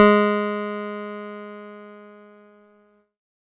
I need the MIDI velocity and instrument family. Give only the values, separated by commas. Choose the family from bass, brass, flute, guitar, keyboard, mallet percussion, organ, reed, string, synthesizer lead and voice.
100, keyboard